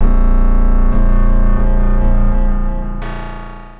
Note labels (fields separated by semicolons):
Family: guitar; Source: acoustic; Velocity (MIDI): 75; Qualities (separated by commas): reverb